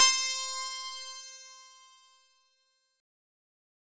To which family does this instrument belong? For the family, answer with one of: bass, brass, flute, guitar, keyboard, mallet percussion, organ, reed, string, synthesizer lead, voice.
synthesizer lead